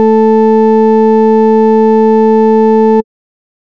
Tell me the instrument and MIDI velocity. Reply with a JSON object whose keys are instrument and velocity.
{"instrument": "synthesizer bass", "velocity": 100}